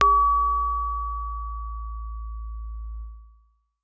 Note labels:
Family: keyboard; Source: acoustic; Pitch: A1; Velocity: 100

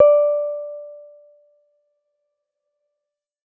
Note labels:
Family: keyboard; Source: electronic; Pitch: D5; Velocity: 25; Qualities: dark

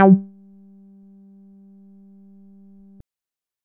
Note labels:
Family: bass; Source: synthesizer; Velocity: 25; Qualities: distorted, percussive

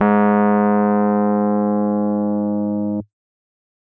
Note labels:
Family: keyboard; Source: electronic; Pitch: G#2; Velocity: 127; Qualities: distorted

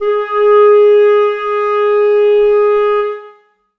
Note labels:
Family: reed; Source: acoustic; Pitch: G#4; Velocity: 100; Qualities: reverb

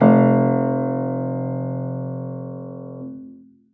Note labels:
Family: keyboard; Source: acoustic; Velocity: 75; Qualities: reverb

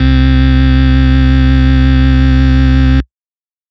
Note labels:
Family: organ; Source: electronic; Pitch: C2; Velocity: 75; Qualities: distorted

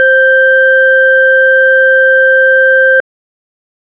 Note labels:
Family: organ; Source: electronic; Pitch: C5; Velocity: 25

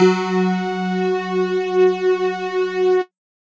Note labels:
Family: mallet percussion; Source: electronic; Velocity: 100

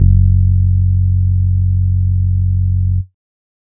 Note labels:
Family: bass; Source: synthesizer; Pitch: F#1; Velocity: 25

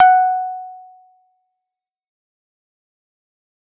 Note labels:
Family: keyboard; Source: electronic; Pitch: F#5; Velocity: 100; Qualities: fast decay

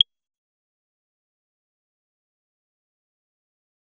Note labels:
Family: bass; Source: synthesizer; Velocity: 100; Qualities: fast decay, percussive

